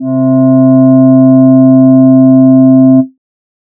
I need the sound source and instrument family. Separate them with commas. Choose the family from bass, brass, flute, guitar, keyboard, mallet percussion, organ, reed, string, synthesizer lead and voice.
synthesizer, voice